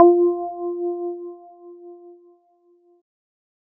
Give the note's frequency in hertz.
349.2 Hz